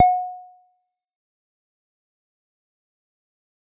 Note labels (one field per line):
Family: bass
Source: synthesizer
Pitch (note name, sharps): F#5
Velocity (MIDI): 100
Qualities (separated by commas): fast decay, percussive